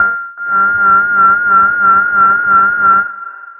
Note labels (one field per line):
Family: bass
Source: synthesizer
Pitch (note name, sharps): F6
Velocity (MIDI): 127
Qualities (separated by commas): long release, reverb